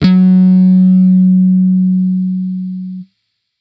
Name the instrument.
electronic bass